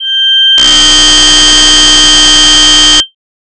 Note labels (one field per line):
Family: voice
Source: synthesizer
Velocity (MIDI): 127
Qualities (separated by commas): bright